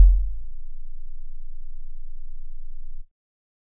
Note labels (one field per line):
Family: keyboard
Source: electronic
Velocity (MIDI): 75